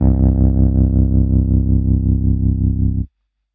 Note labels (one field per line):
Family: keyboard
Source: electronic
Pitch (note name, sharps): C1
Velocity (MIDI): 100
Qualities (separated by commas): distorted